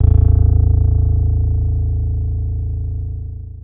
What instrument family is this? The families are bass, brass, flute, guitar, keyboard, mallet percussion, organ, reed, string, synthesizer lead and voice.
guitar